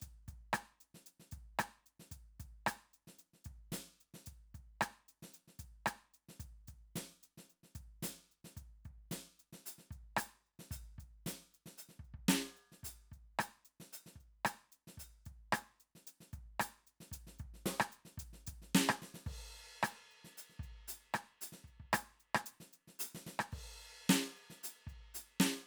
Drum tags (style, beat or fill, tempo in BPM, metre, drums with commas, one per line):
funk
beat
112 BPM
4/4
crash, closed hi-hat, snare, cross-stick, kick